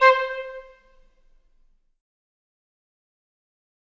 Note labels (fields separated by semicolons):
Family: flute; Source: acoustic; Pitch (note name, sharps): C5; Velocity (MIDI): 100; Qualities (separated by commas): fast decay, percussive, reverb